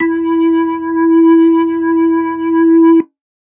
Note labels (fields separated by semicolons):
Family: organ; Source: electronic; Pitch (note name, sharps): E4; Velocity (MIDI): 127; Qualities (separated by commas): distorted